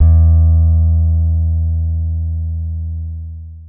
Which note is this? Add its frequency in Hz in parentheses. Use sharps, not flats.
E2 (82.41 Hz)